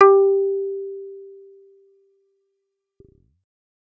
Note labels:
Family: bass; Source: synthesizer; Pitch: G4; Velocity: 127

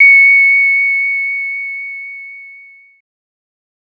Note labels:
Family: bass; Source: synthesizer; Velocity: 25; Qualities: distorted

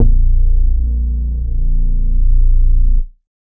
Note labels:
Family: bass; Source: synthesizer; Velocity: 127

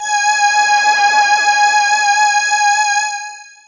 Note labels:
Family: voice; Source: synthesizer; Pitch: G#5; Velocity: 50; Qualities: bright, distorted, long release

